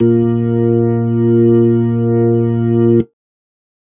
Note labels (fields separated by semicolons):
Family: organ; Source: electronic; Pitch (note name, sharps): A#2; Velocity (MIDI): 127